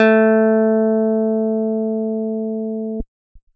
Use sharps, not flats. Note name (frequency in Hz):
A3 (220 Hz)